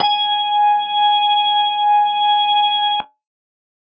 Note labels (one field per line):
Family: organ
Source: electronic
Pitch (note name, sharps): G#5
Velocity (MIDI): 25